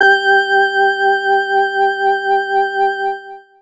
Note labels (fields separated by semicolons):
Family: organ; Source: electronic; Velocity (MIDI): 50; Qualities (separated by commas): distorted, long release